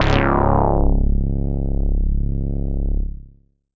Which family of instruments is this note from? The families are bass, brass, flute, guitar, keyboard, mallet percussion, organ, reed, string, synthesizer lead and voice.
bass